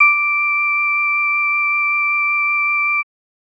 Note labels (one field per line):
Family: organ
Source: electronic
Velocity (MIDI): 100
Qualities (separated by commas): multiphonic